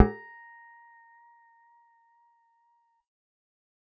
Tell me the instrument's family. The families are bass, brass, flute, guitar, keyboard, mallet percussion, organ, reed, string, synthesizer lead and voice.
bass